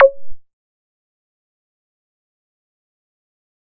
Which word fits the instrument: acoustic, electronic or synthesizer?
synthesizer